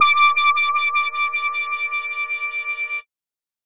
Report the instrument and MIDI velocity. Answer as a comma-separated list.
synthesizer bass, 127